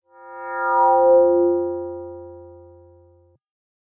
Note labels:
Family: mallet percussion; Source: electronic; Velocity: 127

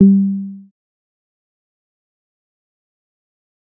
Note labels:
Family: bass; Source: synthesizer; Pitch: G3; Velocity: 100; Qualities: dark, fast decay, percussive

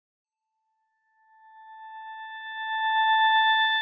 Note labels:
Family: guitar; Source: electronic; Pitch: A5; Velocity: 127; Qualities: long release

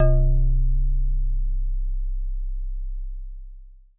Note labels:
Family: mallet percussion; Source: acoustic; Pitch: C1; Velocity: 50; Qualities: long release

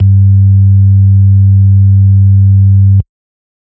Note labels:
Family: organ; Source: electronic; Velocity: 25; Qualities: dark

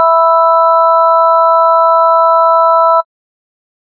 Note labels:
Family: organ; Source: electronic; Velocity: 127

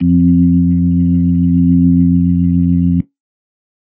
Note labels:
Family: organ; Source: electronic; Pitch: F2; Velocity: 75; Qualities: dark

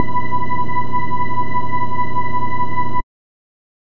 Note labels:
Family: bass; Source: synthesizer; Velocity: 127

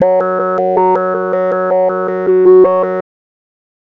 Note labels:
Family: bass; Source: synthesizer; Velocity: 127; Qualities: tempo-synced

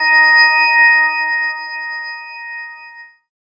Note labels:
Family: keyboard; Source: synthesizer; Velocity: 75

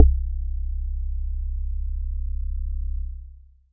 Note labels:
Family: mallet percussion; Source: acoustic; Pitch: C1; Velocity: 50; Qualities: dark

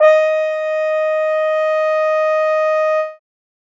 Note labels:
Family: brass; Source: acoustic; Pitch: D#5; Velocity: 100

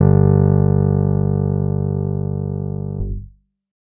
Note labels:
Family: guitar; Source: electronic; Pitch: G1; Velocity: 50; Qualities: reverb

